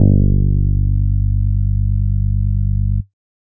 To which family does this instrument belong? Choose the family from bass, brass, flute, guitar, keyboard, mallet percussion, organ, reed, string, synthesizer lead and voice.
bass